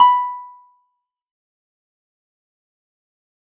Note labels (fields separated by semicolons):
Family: guitar; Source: acoustic; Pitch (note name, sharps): B5; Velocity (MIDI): 75; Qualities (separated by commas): fast decay, percussive